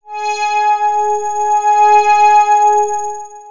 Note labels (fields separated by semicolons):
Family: synthesizer lead; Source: synthesizer; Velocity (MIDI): 75; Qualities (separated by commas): bright, long release, non-linear envelope